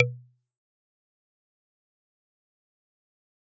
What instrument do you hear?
acoustic mallet percussion instrument